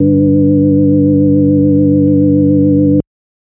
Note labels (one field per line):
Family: organ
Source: electronic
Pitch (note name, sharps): G2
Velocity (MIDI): 100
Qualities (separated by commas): multiphonic